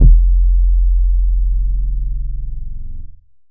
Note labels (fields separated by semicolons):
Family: bass; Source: synthesizer; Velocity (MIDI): 25; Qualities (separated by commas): distorted